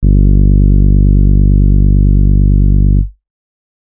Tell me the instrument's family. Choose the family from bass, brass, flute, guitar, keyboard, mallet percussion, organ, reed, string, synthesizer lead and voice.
keyboard